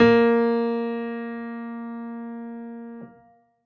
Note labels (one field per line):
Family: keyboard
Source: acoustic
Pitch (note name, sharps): A#3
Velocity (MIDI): 75